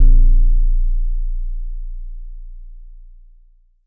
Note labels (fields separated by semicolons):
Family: mallet percussion; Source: acoustic; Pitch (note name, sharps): A#0; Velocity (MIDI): 25; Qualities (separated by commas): dark, long release